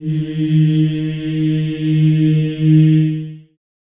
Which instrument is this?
acoustic voice